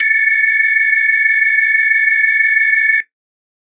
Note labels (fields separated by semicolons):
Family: organ; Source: electronic; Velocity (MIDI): 50